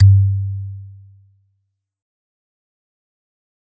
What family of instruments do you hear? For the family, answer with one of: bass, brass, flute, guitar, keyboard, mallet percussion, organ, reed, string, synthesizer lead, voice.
mallet percussion